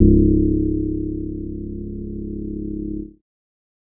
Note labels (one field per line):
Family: bass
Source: synthesizer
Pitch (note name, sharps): C#1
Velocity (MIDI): 127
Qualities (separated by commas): dark